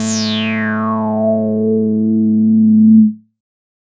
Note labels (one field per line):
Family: bass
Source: synthesizer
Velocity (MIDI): 50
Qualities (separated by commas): bright, distorted, non-linear envelope